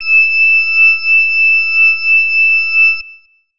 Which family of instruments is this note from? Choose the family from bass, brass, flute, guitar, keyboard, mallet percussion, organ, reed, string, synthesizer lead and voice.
flute